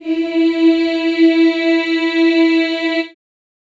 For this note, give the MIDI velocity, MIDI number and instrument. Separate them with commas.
100, 64, acoustic voice